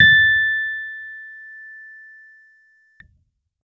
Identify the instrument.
electronic keyboard